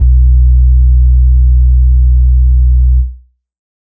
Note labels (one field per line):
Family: organ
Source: electronic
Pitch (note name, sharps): B1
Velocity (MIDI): 75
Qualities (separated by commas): dark